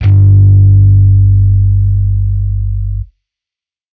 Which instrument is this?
electronic bass